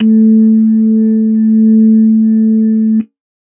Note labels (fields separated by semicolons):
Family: organ; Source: electronic; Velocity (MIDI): 50